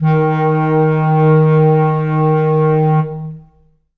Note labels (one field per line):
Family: reed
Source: acoustic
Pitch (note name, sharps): D#3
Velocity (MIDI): 25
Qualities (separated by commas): long release, reverb